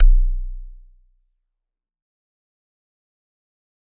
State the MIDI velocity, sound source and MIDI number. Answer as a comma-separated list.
127, acoustic, 23